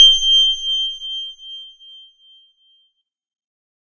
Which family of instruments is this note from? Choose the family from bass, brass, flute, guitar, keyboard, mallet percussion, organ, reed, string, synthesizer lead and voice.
organ